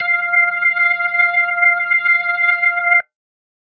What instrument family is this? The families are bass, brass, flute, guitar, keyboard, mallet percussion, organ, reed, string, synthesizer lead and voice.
organ